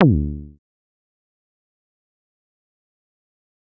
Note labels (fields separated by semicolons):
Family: bass; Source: synthesizer; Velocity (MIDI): 50; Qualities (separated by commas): fast decay, percussive